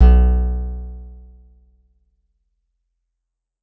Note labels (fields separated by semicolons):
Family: guitar; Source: acoustic; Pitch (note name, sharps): B1; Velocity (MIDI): 100